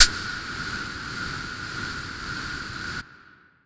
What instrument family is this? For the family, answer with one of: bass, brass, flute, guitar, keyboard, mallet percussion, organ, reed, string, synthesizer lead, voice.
flute